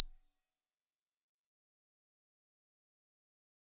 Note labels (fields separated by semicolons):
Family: mallet percussion; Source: acoustic; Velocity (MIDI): 100; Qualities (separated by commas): bright, fast decay